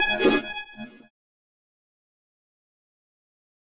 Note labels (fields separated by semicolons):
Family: keyboard; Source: electronic; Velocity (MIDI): 25; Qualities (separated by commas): bright, distorted, fast decay, non-linear envelope